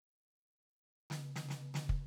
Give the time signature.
4/4